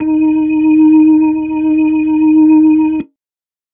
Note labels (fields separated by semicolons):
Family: organ; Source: electronic; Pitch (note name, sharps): D#4; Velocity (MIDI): 50